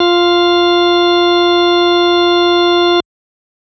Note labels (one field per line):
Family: organ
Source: electronic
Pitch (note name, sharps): F4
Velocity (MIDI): 50